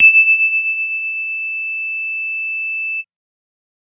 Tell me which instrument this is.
synthesizer bass